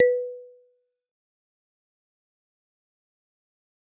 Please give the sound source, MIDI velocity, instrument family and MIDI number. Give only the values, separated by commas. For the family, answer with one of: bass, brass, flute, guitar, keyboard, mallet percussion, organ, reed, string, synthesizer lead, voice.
acoustic, 50, mallet percussion, 71